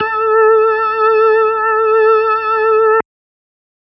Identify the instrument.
electronic organ